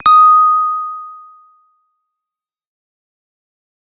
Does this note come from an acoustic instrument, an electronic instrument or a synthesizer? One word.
synthesizer